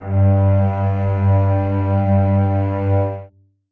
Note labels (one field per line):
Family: string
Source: acoustic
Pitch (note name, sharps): G2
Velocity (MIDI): 75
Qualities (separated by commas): reverb